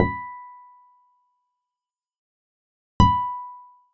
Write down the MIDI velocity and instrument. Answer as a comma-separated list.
25, acoustic guitar